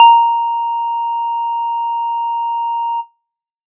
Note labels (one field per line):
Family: bass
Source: synthesizer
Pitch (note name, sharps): A#5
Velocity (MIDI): 50